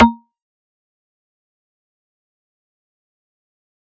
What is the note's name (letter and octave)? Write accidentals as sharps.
A#3